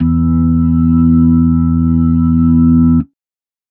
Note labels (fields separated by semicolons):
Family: organ; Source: electronic; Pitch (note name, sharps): E2; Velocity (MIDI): 127; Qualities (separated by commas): dark